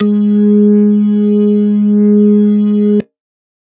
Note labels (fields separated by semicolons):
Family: organ; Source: electronic; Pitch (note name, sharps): G#3; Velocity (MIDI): 25